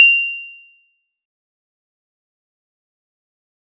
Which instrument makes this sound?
acoustic mallet percussion instrument